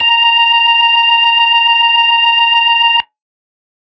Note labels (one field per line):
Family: organ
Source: electronic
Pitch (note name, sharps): A#5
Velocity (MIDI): 100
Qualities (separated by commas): distorted